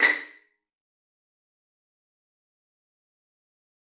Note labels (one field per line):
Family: string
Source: acoustic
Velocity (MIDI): 127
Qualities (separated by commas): fast decay, percussive, reverb